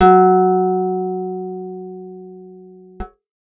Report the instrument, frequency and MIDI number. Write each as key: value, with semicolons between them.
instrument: acoustic guitar; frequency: 185 Hz; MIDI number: 54